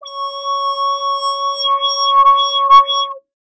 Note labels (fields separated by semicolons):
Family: bass; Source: synthesizer; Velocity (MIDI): 100; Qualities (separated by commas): distorted, non-linear envelope